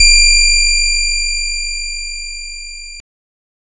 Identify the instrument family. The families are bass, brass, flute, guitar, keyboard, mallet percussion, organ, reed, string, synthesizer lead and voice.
guitar